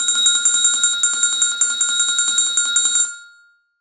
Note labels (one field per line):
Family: mallet percussion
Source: acoustic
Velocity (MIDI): 25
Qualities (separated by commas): reverb